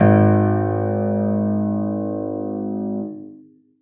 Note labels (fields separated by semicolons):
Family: keyboard; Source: acoustic; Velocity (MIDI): 75; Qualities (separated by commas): reverb